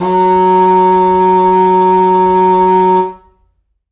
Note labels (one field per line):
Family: reed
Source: acoustic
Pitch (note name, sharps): F#3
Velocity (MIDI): 100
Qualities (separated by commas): distorted, reverb